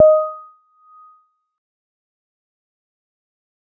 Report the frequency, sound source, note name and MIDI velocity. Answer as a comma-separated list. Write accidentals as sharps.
622.3 Hz, electronic, D#5, 25